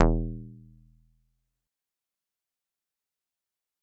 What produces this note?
acoustic mallet percussion instrument